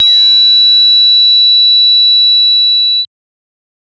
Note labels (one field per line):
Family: bass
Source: synthesizer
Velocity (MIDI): 100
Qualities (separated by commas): bright, distorted, multiphonic